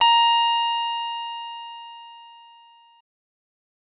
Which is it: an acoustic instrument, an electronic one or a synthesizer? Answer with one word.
electronic